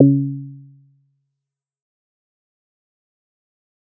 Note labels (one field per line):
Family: bass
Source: synthesizer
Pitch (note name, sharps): C#3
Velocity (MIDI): 75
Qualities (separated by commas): dark, fast decay, percussive